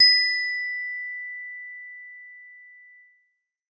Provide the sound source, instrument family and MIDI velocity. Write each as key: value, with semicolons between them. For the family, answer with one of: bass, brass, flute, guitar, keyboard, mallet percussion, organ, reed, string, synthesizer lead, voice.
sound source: synthesizer; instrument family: bass; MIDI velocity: 127